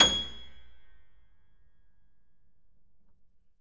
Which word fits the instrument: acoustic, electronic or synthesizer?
acoustic